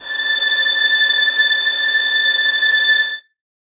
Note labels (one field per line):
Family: string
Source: acoustic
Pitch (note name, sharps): A6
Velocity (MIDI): 50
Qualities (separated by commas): reverb